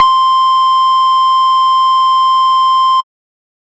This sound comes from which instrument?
synthesizer bass